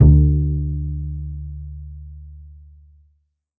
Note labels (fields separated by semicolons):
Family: string; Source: acoustic; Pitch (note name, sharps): D2; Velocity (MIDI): 100; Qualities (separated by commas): dark, reverb